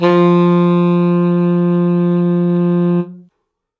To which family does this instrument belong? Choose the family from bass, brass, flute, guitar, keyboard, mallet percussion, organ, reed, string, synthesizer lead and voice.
reed